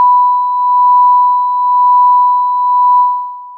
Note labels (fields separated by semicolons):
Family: synthesizer lead; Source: synthesizer; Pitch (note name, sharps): B5; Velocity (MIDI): 25; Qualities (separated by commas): long release